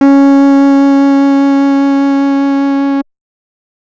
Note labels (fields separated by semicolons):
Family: bass; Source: synthesizer; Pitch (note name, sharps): C#4; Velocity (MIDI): 127; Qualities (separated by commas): distorted